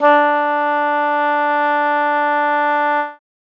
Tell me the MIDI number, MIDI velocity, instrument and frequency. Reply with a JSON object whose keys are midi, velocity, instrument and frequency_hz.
{"midi": 62, "velocity": 75, "instrument": "acoustic reed instrument", "frequency_hz": 293.7}